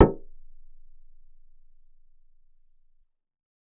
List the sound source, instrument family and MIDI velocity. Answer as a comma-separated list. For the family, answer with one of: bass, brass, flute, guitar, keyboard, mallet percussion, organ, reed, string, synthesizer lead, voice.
synthesizer, bass, 100